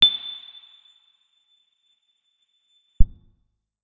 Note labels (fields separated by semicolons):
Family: guitar; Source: electronic; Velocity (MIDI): 25; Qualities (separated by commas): percussive, reverb